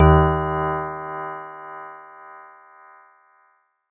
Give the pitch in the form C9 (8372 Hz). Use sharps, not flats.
D#2 (77.78 Hz)